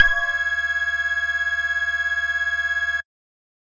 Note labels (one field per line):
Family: bass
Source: synthesizer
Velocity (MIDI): 100